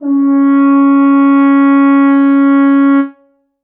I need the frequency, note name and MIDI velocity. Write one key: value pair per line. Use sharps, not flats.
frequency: 277.2 Hz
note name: C#4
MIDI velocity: 100